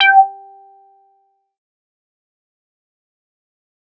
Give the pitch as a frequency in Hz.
784 Hz